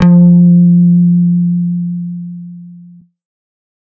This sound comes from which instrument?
synthesizer bass